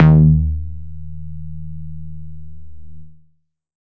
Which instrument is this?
synthesizer bass